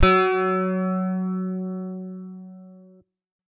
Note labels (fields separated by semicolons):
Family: guitar; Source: electronic; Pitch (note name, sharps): F#3; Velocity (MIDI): 75; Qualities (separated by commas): distorted